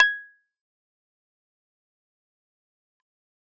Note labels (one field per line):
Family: keyboard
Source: electronic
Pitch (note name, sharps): G#6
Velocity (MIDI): 75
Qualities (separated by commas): fast decay, percussive